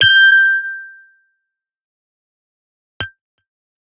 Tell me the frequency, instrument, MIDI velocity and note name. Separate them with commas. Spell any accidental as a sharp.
1568 Hz, electronic guitar, 50, G6